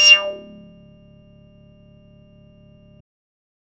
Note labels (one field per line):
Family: bass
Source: synthesizer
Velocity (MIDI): 100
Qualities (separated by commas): distorted, percussive